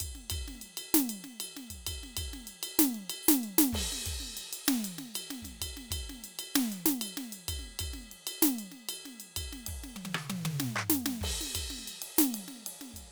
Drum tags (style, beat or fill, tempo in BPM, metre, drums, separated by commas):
Afro-Cuban, beat, 128 BPM, 4/4, crash, ride, ride bell, hi-hat pedal, percussion, snare, cross-stick, high tom, mid tom, kick